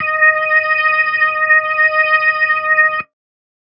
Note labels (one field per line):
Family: keyboard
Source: electronic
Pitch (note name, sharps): D#5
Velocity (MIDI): 50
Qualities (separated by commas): distorted